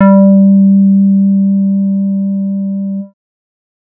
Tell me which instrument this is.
synthesizer bass